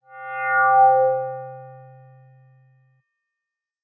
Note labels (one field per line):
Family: mallet percussion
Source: electronic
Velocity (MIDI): 50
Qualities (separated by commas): bright